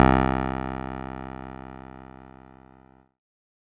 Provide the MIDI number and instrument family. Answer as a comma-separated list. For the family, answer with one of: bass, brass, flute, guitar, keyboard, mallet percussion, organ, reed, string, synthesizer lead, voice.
36, keyboard